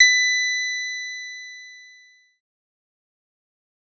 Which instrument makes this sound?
synthesizer bass